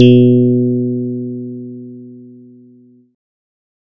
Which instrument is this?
synthesizer bass